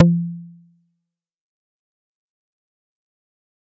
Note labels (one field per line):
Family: bass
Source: synthesizer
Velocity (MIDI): 100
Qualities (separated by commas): fast decay, percussive